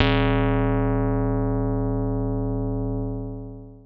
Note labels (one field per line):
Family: keyboard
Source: electronic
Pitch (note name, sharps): D#1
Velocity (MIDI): 100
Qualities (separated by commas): distorted, long release